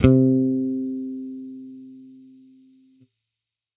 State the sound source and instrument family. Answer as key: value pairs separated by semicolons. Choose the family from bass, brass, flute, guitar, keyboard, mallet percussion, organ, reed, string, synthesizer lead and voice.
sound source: electronic; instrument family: bass